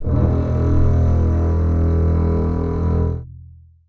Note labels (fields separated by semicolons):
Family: string; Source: acoustic; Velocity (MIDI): 75; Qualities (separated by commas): long release, reverb